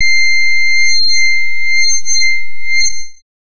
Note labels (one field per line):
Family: bass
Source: synthesizer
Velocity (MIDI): 100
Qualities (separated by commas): bright, distorted, non-linear envelope